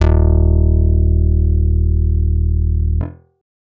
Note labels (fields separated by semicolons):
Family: guitar; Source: electronic; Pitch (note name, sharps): D#1; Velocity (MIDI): 75